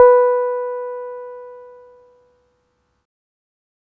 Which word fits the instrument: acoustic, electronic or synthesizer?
electronic